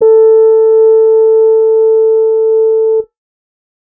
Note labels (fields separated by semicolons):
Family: guitar; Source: electronic; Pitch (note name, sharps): A4; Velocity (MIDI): 25; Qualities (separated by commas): reverb